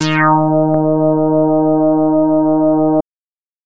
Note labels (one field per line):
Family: bass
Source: synthesizer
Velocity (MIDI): 75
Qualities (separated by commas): distorted